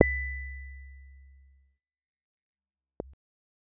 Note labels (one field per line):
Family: keyboard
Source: electronic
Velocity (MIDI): 50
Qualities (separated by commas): dark, fast decay